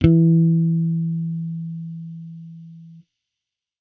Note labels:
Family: bass; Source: electronic; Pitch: E3; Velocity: 25; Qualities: distorted

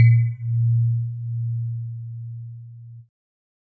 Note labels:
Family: keyboard; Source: electronic; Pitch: A#2; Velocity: 75; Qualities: multiphonic

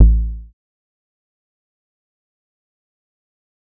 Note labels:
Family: bass; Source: synthesizer; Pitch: A1; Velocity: 75; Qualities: dark, fast decay, percussive

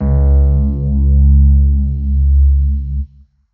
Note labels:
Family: keyboard; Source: electronic; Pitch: C#2; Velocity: 75; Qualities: distorted

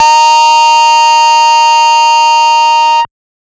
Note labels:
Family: bass; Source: synthesizer; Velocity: 100; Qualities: bright, distorted, multiphonic

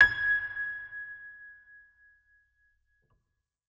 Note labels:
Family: organ; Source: electronic; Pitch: G#6; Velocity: 100; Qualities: reverb

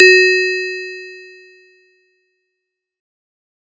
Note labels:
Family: mallet percussion; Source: acoustic; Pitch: F#4; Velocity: 127; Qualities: bright

